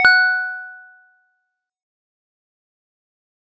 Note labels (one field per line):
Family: mallet percussion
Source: acoustic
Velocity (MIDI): 75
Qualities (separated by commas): fast decay, multiphonic